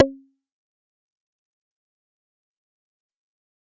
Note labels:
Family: bass; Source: synthesizer; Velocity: 75; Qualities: distorted, fast decay, percussive

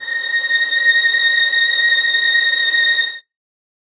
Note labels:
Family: string; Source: acoustic; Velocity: 75; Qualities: reverb

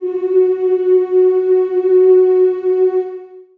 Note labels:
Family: voice; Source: acoustic; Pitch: F#4; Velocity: 75; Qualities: long release, reverb

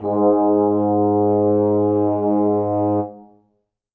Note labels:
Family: brass; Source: acoustic; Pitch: G#2; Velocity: 25; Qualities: dark, reverb

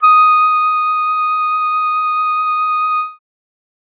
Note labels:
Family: reed; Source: acoustic; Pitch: D#6; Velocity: 100

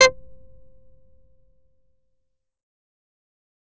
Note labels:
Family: bass; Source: synthesizer; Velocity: 75; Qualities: distorted, fast decay, percussive

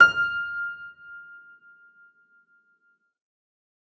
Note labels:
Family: keyboard; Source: acoustic; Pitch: F6; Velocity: 100; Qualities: reverb

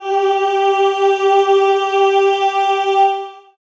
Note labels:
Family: voice; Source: acoustic; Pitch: G4; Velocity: 75; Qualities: reverb

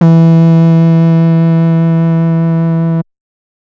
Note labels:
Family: bass; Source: synthesizer; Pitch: E3; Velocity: 100; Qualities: distorted

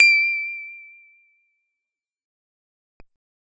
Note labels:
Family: bass; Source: synthesizer; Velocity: 50; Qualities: fast decay

